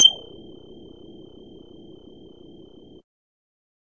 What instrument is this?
synthesizer bass